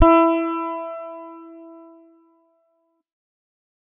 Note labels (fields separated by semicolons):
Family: guitar; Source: electronic; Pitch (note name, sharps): E4; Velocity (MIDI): 50; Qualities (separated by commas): distorted